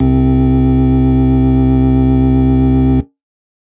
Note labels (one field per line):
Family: organ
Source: electronic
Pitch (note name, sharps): C2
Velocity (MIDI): 100